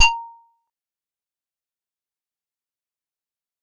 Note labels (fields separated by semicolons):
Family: keyboard; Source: acoustic; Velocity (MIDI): 50; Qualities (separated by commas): fast decay, percussive